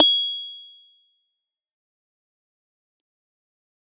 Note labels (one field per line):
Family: keyboard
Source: electronic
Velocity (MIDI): 100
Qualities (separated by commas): fast decay, percussive